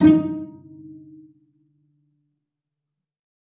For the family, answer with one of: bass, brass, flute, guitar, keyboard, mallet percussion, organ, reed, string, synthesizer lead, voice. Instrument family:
string